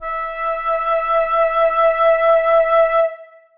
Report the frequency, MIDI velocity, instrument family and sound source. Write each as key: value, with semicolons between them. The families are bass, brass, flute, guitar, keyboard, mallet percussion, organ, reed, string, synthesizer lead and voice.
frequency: 659.3 Hz; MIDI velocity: 75; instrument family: flute; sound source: acoustic